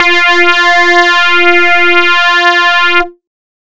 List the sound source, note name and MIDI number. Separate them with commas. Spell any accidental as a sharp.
synthesizer, F4, 65